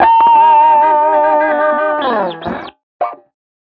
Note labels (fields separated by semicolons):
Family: guitar; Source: electronic; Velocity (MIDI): 127; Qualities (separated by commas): distorted